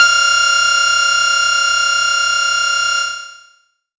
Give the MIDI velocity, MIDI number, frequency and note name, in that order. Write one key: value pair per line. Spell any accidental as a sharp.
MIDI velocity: 25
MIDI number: 89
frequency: 1397 Hz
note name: F6